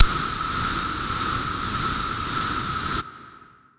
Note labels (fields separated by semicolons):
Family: flute; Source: acoustic; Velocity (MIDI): 127; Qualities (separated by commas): distorted